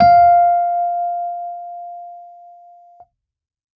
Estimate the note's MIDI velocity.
100